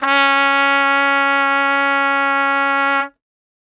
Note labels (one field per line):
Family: brass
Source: acoustic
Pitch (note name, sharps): C#4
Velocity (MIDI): 75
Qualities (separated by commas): bright